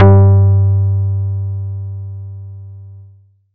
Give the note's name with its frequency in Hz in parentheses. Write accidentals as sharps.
G2 (98 Hz)